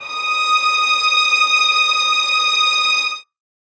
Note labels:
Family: string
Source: acoustic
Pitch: D#6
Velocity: 50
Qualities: reverb

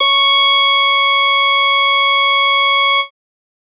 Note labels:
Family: bass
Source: synthesizer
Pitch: C#5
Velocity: 25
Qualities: bright, distorted

